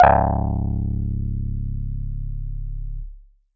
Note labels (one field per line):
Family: keyboard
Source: electronic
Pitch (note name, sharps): C#1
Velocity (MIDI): 25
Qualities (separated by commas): distorted